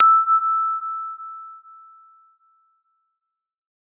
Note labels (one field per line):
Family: mallet percussion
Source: acoustic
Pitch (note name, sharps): E6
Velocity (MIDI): 127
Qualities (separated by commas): bright, non-linear envelope